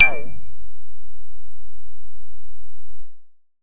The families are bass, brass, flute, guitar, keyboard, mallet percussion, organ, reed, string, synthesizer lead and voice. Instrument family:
bass